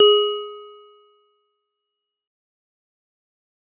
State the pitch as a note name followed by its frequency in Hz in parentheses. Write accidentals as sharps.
G#4 (415.3 Hz)